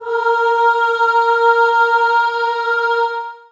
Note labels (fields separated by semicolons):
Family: voice; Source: acoustic; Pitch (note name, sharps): A#4; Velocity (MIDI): 100; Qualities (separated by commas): long release, reverb